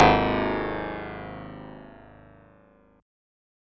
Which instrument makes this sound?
synthesizer lead